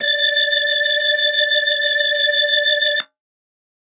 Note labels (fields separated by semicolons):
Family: organ; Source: electronic; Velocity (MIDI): 50; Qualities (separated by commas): bright